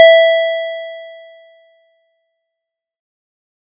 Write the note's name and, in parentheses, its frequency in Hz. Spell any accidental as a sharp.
E5 (659.3 Hz)